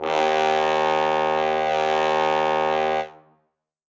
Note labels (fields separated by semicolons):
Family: brass; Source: acoustic; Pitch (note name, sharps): D#2; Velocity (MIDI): 127; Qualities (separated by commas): reverb